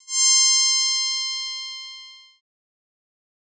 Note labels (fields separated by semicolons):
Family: bass; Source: synthesizer; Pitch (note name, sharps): C6; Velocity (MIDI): 127; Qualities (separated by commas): bright, distorted, fast decay